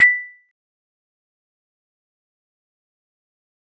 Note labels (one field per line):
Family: mallet percussion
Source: acoustic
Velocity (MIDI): 50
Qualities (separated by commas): fast decay, percussive